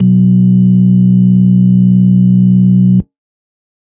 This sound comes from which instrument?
electronic organ